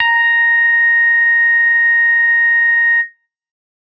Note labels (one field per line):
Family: bass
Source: synthesizer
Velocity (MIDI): 75